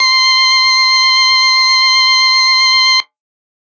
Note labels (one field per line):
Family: organ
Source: electronic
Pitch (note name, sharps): C6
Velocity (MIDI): 100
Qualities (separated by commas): bright, distorted